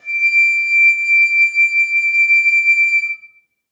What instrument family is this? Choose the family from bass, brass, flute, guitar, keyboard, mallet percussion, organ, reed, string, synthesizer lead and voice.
flute